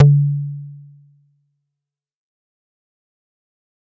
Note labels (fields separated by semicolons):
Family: bass; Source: synthesizer; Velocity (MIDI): 50; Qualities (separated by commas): fast decay